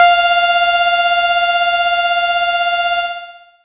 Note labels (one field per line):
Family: bass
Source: synthesizer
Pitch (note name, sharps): F5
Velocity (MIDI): 25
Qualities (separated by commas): bright, distorted, long release